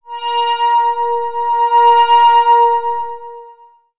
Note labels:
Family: synthesizer lead; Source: synthesizer; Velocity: 75; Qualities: bright, long release, non-linear envelope

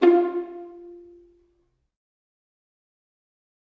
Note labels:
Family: string; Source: acoustic; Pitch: F4; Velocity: 75; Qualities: dark, fast decay, reverb

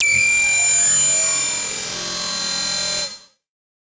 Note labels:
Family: synthesizer lead; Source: synthesizer; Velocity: 127; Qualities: bright, distorted, multiphonic, non-linear envelope

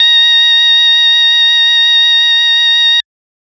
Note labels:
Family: organ; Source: electronic; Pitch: A#5; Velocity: 25; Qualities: bright, distorted

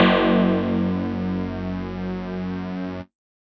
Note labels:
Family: mallet percussion; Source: electronic; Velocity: 75

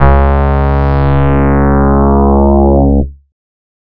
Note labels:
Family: bass; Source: synthesizer; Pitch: C#2; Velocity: 100; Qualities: distorted

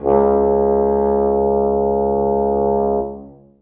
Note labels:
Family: brass; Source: acoustic; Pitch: C#2; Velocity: 50; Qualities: dark, reverb

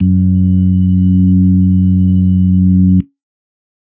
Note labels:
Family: organ; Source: electronic; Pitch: F#2; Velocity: 50; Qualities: dark

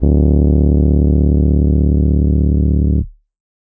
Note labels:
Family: keyboard; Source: electronic; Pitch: D1; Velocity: 100

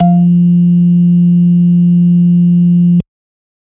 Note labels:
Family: organ; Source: electronic; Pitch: F3; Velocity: 50

